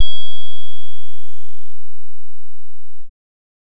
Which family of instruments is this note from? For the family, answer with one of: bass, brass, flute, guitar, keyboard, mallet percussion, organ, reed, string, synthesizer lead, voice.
bass